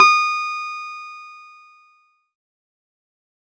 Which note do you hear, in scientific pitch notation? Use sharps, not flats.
D#6